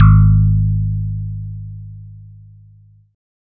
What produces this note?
synthesizer bass